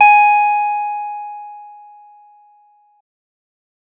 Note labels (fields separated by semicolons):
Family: bass; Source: synthesizer; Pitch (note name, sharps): G#5; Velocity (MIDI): 127